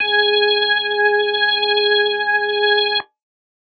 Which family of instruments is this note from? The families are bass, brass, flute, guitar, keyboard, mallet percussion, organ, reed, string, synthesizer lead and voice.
organ